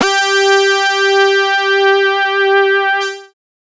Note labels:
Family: bass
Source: synthesizer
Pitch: G4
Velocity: 25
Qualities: distorted, multiphonic

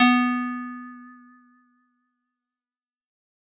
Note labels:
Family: guitar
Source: acoustic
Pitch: B3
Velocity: 127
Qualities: fast decay

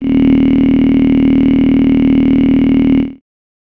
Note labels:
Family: voice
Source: synthesizer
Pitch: D#1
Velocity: 25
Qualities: bright

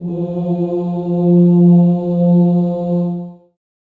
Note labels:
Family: voice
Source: acoustic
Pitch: F3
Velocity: 75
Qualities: dark, reverb

